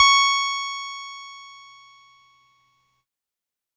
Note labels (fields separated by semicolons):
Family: keyboard; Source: electronic; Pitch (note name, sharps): C#6; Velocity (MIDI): 100; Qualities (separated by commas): bright, distorted